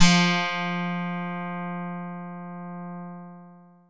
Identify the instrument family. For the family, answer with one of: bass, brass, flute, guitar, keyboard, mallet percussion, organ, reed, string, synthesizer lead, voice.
guitar